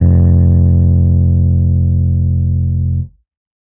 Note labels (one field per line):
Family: keyboard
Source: electronic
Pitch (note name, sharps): F1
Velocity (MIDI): 100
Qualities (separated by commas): distorted